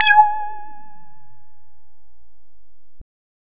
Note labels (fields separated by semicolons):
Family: bass; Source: synthesizer; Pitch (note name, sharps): G#5; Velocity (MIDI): 75; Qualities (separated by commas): distorted